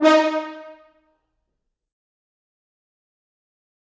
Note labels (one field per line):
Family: brass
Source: acoustic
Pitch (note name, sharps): D#4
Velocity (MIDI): 127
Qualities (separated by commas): bright, fast decay, percussive, reverb